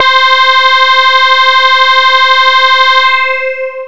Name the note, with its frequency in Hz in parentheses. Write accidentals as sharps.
C5 (523.3 Hz)